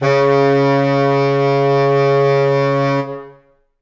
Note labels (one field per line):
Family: reed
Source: acoustic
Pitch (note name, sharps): C#3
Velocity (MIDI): 127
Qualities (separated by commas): reverb